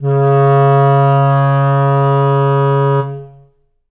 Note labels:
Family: reed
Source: acoustic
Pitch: C#3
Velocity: 100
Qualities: dark, long release, reverb

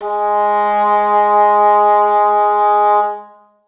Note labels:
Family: reed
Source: acoustic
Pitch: G#3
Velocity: 50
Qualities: reverb

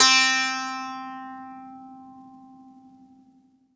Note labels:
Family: guitar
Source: acoustic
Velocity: 25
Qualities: bright

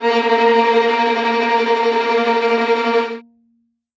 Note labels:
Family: string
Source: acoustic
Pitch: A#3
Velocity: 127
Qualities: bright, non-linear envelope, reverb

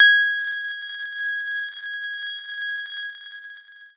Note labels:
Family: guitar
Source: electronic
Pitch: G#6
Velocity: 127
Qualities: bright, long release

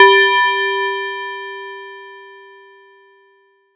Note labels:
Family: mallet percussion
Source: acoustic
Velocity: 75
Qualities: multiphonic

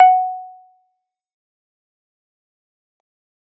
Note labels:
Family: keyboard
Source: electronic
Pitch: F#5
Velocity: 50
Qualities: fast decay, percussive

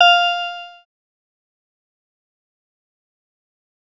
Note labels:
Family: synthesizer lead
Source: synthesizer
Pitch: F5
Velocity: 25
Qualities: fast decay

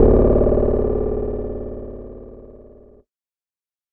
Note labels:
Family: guitar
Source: electronic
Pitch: D0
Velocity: 127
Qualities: bright, distorted

